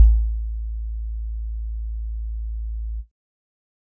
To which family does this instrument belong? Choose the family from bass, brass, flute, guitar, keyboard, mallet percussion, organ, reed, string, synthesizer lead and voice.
keyboard